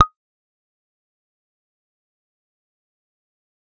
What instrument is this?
synthesizer bass